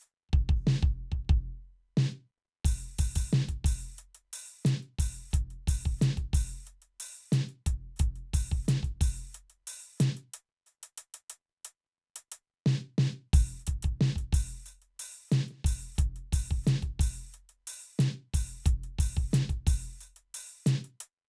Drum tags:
hip-hop
beat
90 BPM
4/4
crash, closed hi-hat, open hi-hat, hi-hat pedal, snare, kick

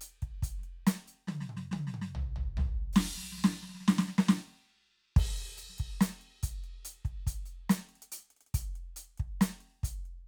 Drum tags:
hip-hop
beat
140 BPM
4/4
crash, closed hi-hat, hi-hat pedal, snare, high tom, floor tom, kick

